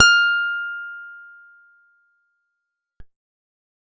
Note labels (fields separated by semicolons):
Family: guitar; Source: acoustic; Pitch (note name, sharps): F6; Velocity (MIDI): 50; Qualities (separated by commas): bright, fast decay